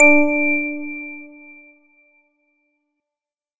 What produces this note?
electronic organ